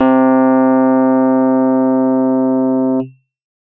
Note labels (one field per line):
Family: keyboard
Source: electronic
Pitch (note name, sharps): C3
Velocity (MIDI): 127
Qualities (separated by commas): distorted